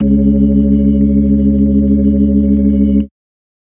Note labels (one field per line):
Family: organ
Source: electronic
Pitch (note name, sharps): C#2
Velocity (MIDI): 25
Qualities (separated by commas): dark